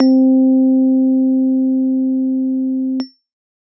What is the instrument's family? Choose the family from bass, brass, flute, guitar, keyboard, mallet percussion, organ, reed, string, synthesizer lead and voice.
keyboard